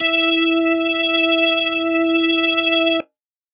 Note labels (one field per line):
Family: organ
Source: electronic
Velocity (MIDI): 75